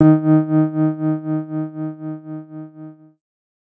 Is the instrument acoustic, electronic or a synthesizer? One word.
electronic